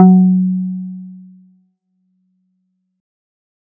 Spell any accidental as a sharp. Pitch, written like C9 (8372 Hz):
F#3 (185 Hz)